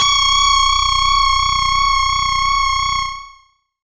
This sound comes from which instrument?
synthesizer bass